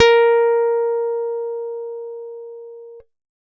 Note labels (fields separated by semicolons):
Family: guitar; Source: acoustic; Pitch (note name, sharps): A#4; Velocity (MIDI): 100